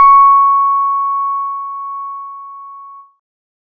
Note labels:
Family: keyboard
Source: electronic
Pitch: C#6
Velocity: 25

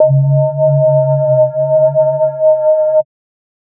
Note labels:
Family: mallet percussion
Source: electronic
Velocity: 25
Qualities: multiphonic, non-linear envelope

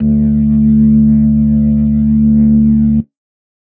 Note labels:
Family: organ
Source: electronic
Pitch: D2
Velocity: 25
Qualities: distorted

